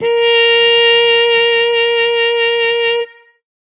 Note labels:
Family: brass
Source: acoustic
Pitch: A#4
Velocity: 50

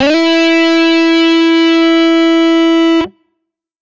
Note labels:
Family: guitar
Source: electronic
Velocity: 127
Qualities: bright, distorted

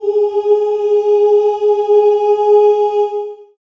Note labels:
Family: voice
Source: acoustic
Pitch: G#4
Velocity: 25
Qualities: long release, reverb

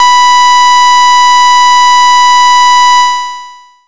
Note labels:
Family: bass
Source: synthesizer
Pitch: B5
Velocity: 127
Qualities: bright, distorted, long release

